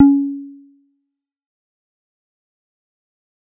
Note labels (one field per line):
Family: bass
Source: synthesizer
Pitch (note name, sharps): C#4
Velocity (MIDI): 100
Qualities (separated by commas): dark, fast decay, percussive